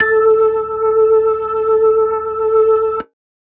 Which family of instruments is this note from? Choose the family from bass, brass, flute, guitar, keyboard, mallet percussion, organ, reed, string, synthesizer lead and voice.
organ